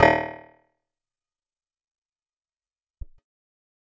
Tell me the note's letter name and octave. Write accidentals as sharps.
D#1